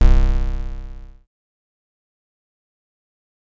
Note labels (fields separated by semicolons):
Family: bass; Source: synthesizer; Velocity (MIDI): 127; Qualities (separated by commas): bright, distorted, fast decay